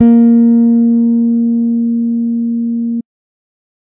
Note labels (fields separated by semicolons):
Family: bass; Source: electronic; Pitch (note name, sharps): A#3; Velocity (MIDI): 75